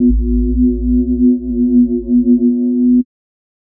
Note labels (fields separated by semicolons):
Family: mallet percussion; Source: electronic; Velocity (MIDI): 25; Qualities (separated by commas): multiphonic, non-linear envelope